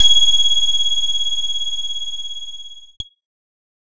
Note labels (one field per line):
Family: keyboard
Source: electronic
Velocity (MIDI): 100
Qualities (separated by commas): bright, distorted